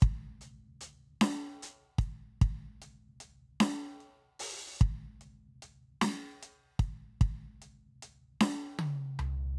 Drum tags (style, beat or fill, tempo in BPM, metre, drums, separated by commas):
rock, beat, 50 BPM, 4/4, closed hi-hat, open hi-hat, hi-hat pedal, snare, high tom, floor tom, kick